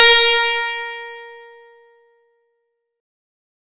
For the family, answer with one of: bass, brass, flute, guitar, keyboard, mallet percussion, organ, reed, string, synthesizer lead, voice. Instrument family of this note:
guitar